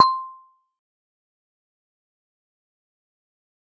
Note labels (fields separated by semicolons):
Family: mallet percussion; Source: acoustic; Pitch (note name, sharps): C6; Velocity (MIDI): 100; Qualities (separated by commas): fast decay, percussive